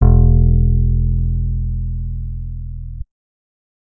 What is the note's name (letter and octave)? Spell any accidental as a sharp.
E1